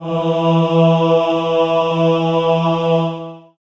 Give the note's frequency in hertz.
164.8 Hz